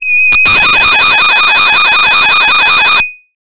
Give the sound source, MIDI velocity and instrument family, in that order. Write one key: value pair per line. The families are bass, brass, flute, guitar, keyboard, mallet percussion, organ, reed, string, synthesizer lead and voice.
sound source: synthesizer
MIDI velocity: 100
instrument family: voice